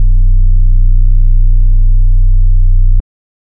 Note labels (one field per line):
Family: organ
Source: electronic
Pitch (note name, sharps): B0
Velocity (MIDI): 100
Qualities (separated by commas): dark